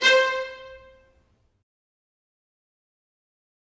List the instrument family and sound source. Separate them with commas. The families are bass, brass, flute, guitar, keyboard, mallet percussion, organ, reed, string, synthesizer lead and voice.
string, acoustic